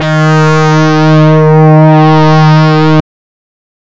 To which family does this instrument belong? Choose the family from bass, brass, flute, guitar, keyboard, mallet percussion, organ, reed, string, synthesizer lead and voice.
reed